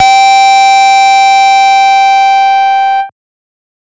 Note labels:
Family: bass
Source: synthesizer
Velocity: 25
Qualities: bright, distorted, multiphonic

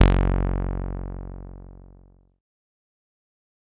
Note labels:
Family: bass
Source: synthesizer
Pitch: F#1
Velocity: 100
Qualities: distorted, fast decay

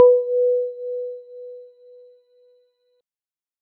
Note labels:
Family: keyboard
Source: electronic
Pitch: B4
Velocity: 75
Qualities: dark

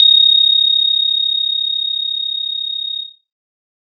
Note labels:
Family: synthesizer lead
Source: synthesizer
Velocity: 127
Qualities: distorted

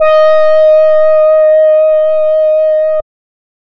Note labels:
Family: reed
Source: synthesizer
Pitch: D#5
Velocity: 25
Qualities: distorted, non-linear envelope

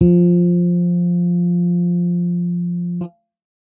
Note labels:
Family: bass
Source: electronic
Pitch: F3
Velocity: 50

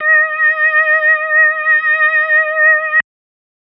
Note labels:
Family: organ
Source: electronic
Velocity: 50

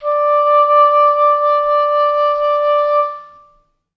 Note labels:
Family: reed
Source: acoustic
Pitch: D5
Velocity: 25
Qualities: reverb

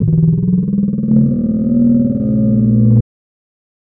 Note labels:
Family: voice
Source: synthesizer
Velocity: 25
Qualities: distorted

